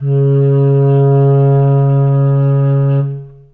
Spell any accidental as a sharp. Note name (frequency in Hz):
C#3 (138.6 Hz)